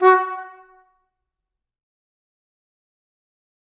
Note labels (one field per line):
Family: flute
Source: acoustic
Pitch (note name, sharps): F#4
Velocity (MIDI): 127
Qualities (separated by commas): fast decay, percussive, reverb